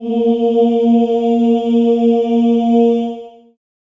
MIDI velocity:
25